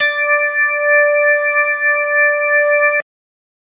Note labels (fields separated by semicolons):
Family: organ; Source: electronic; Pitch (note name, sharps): D5; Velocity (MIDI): 25